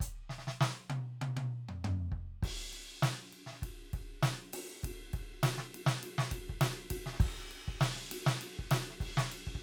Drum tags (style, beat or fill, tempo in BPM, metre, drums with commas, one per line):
rock
beat
100 BPM
4/4
crash, ride, closed hi-hat, open hi-hat, hi-hat pedal, snare, high tom, mid tom, kick